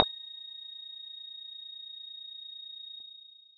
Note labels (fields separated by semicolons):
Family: mallet percussion; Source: electronic; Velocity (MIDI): 75